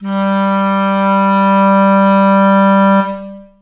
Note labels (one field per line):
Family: reed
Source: acoustic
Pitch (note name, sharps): G3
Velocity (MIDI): 100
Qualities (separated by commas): long release, reverb